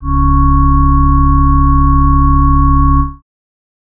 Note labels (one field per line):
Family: organ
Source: electronic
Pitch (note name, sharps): C#1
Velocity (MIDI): 25